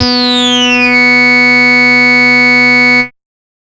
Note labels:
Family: bass; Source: synthesizer; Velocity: 100; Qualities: bright, distorted, multiphonic

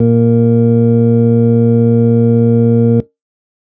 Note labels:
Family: organ; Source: electronic; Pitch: A#2; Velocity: 127; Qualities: distorted

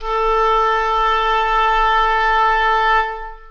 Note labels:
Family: reed; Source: acoustic; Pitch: A4; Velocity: 25; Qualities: long release, reverb

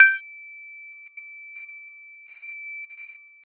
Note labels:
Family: mallet percussion; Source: acoustic; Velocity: 25; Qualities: multiphonic

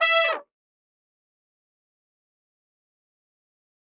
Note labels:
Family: brass; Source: acoustic; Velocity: 127; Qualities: bright, fast decay, percussive, reverb

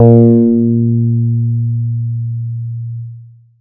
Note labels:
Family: bass; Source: synthesizer; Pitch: A#2; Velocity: 50; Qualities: distorted

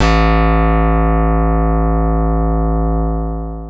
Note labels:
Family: keyboard; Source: electronic; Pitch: A1; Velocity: 127; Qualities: bright, long release

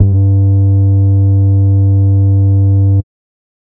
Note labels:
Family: bass; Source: synthesizer; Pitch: G2; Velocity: 100; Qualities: dark, distorted, tempo-synced

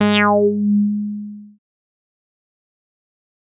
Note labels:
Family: bass; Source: synthesizer; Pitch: G#3; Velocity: 100; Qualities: bright, distorted, fast decay

